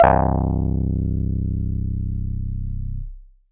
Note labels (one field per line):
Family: keyboard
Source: electronic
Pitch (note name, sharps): C1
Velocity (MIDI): 50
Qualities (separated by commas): distorted